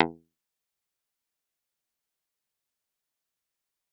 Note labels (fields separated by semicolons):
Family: guitar; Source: electronic; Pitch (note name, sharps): E2; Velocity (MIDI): 127; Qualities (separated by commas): fast decay, percussive